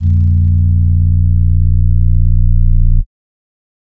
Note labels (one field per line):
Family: flute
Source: synthesizer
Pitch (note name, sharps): A#0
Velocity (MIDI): 100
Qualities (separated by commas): dark